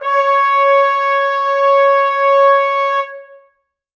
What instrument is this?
acoustic brass instrument